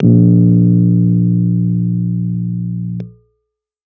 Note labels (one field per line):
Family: keyboard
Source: electronic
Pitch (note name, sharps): A#1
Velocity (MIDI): 75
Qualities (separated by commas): dark